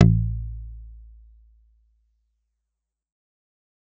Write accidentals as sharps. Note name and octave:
A1